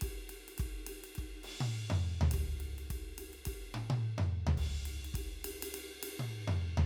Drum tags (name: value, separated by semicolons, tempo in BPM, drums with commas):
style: jazz; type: beat; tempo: 105 BPM; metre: 4/4; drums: ride, high tom, mid tom, floor tom, kick